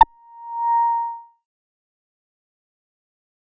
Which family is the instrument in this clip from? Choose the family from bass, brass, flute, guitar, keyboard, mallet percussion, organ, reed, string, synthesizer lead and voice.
bass